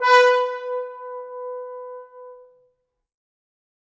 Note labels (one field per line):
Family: brass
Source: acoustic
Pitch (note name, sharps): B4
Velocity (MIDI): 75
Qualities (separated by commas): bright, reverb